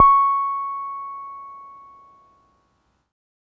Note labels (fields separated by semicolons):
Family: keyboard; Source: electronic; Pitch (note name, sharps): C#6; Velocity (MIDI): 100